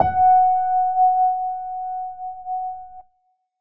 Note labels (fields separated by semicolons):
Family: keyboard; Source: electronic; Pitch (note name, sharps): F#5; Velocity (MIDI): 25